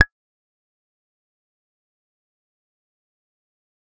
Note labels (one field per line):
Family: bass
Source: synthesizer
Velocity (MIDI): 25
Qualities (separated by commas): fast decay, percussive